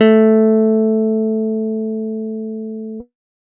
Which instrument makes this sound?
electronic guitar